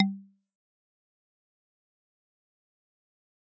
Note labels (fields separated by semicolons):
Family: mallet percussion; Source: acoustic; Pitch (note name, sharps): G3; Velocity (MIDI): 75; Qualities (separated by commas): fast decay, percussive